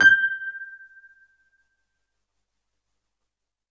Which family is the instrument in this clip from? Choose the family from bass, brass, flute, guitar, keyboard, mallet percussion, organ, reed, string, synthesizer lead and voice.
keyboard